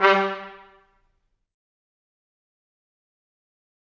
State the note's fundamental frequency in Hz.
196 Hz